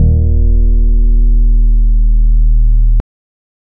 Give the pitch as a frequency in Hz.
38.89 Hz